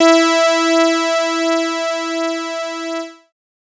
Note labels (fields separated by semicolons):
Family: bass; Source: synthesizer; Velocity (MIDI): 100; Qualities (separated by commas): bright, distorted